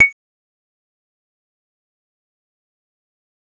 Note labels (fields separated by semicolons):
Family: bass; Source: synthesizer; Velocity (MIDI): 25; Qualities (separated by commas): fast decay, percussive